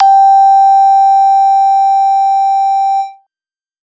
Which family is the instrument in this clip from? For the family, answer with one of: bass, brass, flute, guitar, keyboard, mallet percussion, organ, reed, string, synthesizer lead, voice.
bass